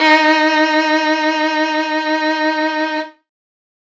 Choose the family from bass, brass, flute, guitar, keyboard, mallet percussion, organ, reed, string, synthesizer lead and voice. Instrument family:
string